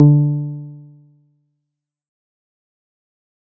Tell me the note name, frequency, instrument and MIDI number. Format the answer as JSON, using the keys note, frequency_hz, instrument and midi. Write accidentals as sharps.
{"note": "D3", "frequency_hz": 146.8, "instrument": "synthesizer guitar", "midi": 50}